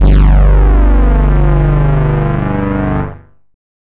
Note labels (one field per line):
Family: bass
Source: synthesizer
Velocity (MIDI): 100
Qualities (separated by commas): bright, distorted